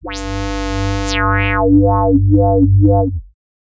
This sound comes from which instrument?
synthesizer bass